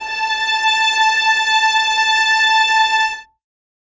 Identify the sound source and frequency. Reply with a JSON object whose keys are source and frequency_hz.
{"source": "acoustic", "frequency_hz": 880}